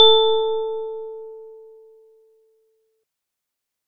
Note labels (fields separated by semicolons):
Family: organ; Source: electronic; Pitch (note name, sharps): A4; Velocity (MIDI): 127